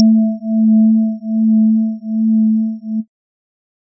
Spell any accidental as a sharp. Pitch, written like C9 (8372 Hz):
A3 (220 Hz)